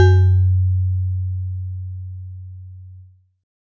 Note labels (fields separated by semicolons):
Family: mallet percussion; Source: acoustic; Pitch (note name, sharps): F#2; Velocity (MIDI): 50